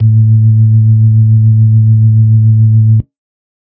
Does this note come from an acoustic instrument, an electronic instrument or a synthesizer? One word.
electronic